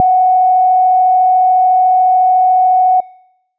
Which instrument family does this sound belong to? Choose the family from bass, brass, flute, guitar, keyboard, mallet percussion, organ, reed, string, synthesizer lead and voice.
bass